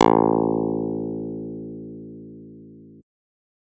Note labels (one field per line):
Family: guitar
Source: electronic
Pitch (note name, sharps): A1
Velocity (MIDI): 127